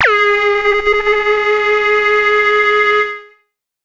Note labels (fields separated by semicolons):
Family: synthesizer lead; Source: synthesizer; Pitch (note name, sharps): G#4; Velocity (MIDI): 25; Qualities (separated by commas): distorted, multiphonic, non-linear envelope